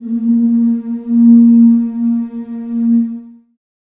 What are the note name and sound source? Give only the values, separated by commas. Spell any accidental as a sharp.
A#3, acoustic